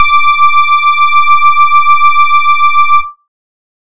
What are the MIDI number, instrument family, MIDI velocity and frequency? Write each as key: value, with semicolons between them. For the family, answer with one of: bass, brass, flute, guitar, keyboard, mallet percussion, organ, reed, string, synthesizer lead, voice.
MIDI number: 86; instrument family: bass; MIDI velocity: 75; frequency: 1175 Hz